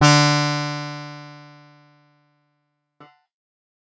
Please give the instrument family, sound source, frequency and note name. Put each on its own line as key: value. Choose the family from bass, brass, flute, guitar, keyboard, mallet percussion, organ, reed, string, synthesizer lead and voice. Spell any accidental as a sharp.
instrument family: guitar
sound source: acoustic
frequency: 146.8 Hz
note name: D3